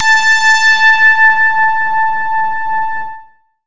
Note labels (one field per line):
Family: bass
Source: synthesizer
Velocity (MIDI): 100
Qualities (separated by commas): bright, distorted